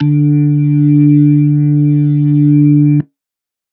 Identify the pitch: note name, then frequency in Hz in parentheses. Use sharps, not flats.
D3 (146.8 Hz)